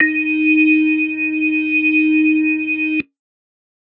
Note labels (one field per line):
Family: organ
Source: electronic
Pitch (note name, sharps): D#4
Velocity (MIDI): 75